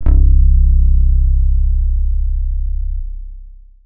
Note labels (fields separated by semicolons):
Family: guitar; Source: electronic; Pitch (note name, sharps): C1; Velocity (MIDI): 75; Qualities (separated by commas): distorted, long release